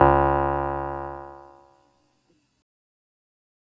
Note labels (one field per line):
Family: keyboard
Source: electronic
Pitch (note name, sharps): C#2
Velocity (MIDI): 127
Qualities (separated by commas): fast decay